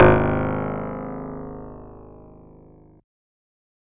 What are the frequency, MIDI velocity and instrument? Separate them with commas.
25.96 Hz, 25, synthesizer lead